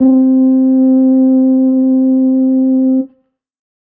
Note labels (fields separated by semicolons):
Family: brass; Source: acoustic; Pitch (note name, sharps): C4; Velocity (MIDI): 25; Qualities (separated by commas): dark